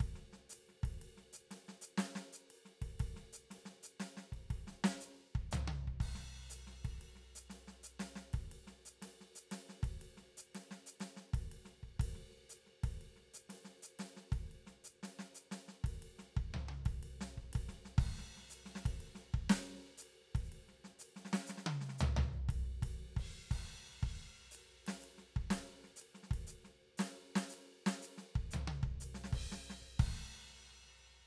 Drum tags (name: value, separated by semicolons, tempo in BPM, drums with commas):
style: jazz; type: beat; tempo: 120 BPM; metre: 3/4; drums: crash, ride, hi-hat pedal, snare, high tom, floor tom, kick